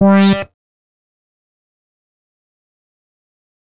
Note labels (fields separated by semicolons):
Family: bass; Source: synthesizer; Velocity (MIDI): 127; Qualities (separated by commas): fast decay, percussive